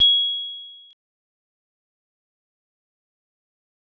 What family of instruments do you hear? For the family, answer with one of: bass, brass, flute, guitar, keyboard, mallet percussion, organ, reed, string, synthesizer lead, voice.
mallet percussion